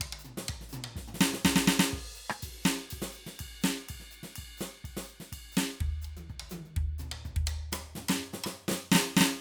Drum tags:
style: calypso; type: beat; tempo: 124 BPM; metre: 4/4; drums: crash, ride, ride bell, hi-hat pedal, percussion, snare, cross-stick, high tom, mid tom, floor tom, kick

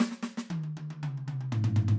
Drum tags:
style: rock; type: beat; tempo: 120 BPM; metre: 4/4; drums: snare, high tom, mid tom, floor tom

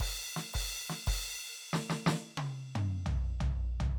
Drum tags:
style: rock; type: beat; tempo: 120 BPM; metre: 4/4; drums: crash, snare, high tom, mid tom, floor tom, kick

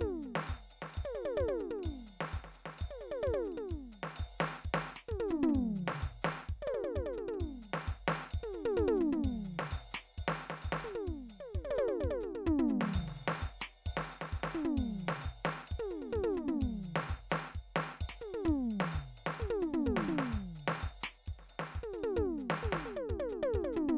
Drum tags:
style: Dominican merengue; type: beat; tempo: 130 BPM; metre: 4/4; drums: ride, ride bell, hi-hat pedal, snare, high tom, mid tom, floor tom, kick

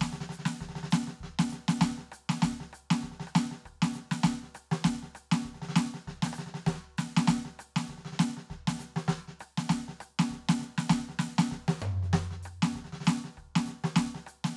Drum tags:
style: New Orleans second line; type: beat; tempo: 99 BPM; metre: 4/4; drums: hi-hat pedal, snare, cross-stick, floor tom, kick

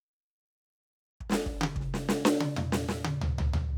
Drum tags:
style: rock; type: fill; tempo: 93 BPM; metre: 4/4; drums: snare, high tom, mid tom, floor tom, kick

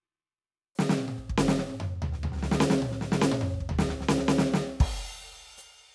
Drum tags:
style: Motown; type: fill; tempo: 148 BPM; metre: 4/4; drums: crash, hi-hat pedal, snare, high tom, mid tom, floor tom, kick

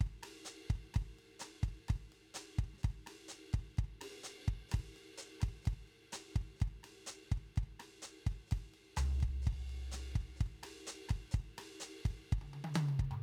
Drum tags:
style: bossa nova; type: beat; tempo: 127 BPM; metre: 4/4; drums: ride, hi-hat pedal, snare, cross-stick, high tom, mid tom, floor tom, kick

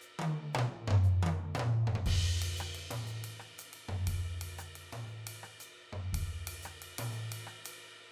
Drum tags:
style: Latin; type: beat; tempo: 118 BPM; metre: 4/4; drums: ride, ride bell, hi-hat pedal, cross-stick, high tom, mid tom, floor tom, kick

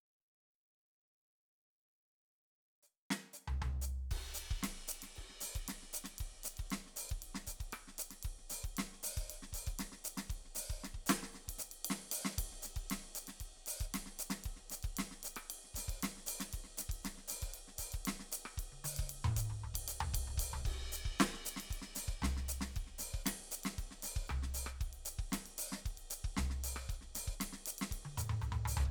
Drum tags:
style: jazz-funk; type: beat; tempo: 116 BPM; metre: 4/4; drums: crash, ride, hi-hat pedal, snare, cross-stick, high tom, mid tom, floor tom, kick

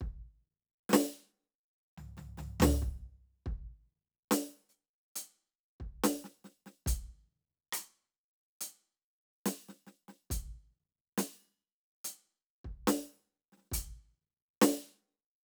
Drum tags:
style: half-time rock; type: beat; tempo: 140 BPM; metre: 4/4; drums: closed hi-hat, hi-hat pedal, snare, cross-stick, floor tom, kick

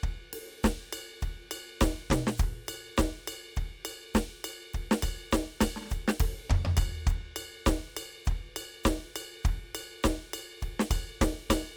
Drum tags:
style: rock; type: beat; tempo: 102 BPM; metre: 4/4; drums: ride, ride bell, closed hi-hat, hi-hat pedal, snare, mid tom, floor tom, kick

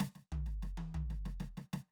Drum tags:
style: jazz; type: fill; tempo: 125 BPM; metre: 4/4; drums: snare, cross-stick, high tom, floor tom

